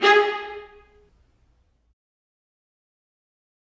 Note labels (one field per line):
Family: string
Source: acoustic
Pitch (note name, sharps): G#4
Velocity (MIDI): 127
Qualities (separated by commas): fast decay, percussive, reverb